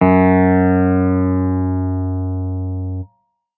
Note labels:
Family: keyboard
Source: electronic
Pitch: F#2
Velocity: 100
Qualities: distorted

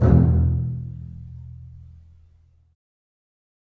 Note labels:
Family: string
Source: acoustic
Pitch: E1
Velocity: 50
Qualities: reverb

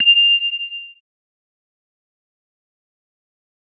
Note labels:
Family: organ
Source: electronic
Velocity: 25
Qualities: bright, fast decay

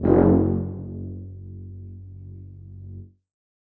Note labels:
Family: brass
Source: acoustic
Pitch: F#1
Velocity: 25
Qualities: bright, reverb

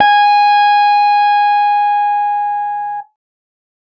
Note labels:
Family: guitar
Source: electronic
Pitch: G#5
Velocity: 75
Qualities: distorted

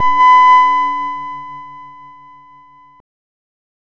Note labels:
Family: bass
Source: synthesizer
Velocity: 100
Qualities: distorted, non-linear envelope

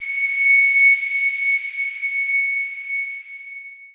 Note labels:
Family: mallet percussion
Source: electronic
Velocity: 75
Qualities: bright, long release, non-linear envelope

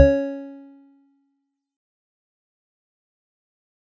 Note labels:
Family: mallet percussion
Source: acoustic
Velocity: 127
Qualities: fast decay, percussive

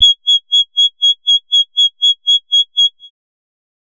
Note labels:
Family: bass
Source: synthesizer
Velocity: 100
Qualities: bright, distorted, tempo-synced

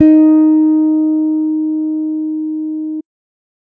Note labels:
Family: bass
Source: electronic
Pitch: D#4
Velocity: 75

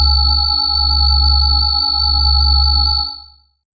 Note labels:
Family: mallet percussion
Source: electronic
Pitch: C#2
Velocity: 127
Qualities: bright, distorted, multiphonic

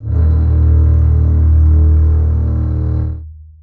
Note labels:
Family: string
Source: acoustic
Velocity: 25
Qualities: long release, reverb

